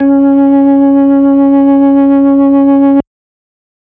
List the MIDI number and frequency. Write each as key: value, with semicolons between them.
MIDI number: 61; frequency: 277.2 Hz